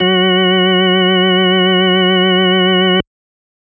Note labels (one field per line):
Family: organ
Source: electronic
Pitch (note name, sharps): F#3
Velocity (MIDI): 75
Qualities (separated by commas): distorted